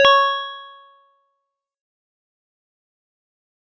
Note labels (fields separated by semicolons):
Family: mallet percussion; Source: acoustic; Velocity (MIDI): 127; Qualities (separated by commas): fast decay, multiphonic, percussive